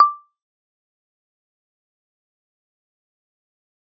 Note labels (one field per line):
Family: mallet percussion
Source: acoustic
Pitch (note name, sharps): D6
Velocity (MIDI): 75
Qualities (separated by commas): dark, fast decay, percussive, reverb